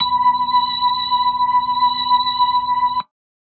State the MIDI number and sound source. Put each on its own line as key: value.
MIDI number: 83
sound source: electronic